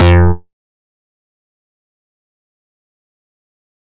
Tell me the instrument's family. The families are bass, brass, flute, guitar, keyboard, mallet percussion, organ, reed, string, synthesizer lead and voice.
bass